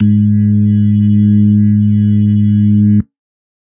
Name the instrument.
electronic organ